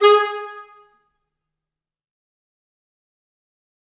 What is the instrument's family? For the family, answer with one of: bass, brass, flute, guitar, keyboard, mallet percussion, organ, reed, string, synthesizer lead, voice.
reed